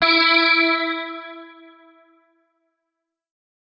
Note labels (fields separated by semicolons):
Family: guitar; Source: electronic; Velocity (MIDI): 100